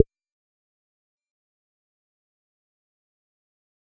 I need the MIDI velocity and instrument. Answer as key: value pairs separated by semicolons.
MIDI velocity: 50; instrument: synthesizer bass